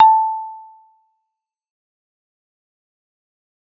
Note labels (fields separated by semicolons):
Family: keyboard; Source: electronic; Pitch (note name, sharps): A5; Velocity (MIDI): 25; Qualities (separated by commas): fast decay, percussive